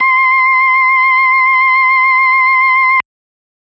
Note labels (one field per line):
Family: organ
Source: electronic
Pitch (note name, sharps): C6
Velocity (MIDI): 25